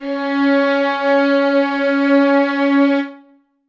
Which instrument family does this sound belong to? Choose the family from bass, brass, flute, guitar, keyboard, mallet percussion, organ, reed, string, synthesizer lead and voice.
string